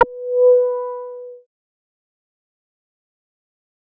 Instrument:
synthesizer bass